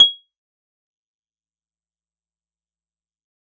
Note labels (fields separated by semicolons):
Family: guitar; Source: acoustic; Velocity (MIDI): 100; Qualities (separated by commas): fast decay, percussive